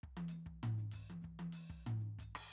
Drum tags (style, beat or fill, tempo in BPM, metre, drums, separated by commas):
Brazilian baião, fill, 95 BPM, 4/4, ride, percussion, snare, cross-stick, high tom, floor tom, kick